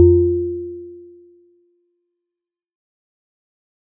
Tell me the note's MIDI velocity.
75